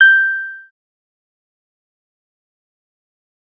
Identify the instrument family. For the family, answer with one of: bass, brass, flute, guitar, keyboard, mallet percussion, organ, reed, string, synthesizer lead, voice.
bass